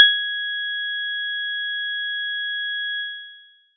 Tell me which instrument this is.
acoustic mallet percussion instrument